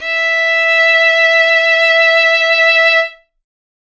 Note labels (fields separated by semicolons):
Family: string; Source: acoustic; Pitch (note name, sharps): E5; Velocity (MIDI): 50; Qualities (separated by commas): bright